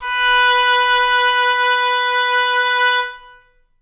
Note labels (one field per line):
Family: reed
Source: acoustic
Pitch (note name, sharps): B4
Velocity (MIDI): 75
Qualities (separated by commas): reverb